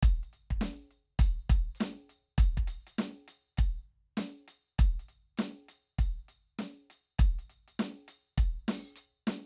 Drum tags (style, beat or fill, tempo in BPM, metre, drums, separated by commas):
rock, beat, 100 BPM, 4/4, closed hi-hat, hi-hat pedal, percussion, snare, kick